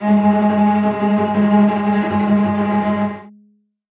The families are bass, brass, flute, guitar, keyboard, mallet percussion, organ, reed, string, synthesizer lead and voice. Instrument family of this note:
string